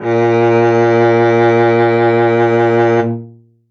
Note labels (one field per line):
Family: string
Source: acoustic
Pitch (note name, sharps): A#2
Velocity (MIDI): 127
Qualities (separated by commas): bright, reverb